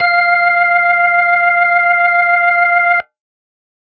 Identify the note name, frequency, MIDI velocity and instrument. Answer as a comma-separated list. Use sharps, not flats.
F5, 698.5 Hz, 100, electronic organ